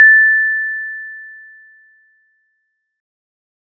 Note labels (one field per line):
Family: mallet percussion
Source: acoustic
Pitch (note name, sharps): A6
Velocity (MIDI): 50